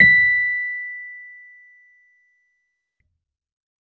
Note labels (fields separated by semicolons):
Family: keyboard; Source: electronic; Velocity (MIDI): 100